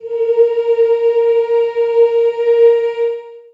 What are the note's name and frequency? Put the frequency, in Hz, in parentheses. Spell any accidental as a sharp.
A#4 (466.2 Hz)